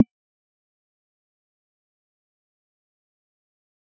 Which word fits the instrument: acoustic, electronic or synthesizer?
electronic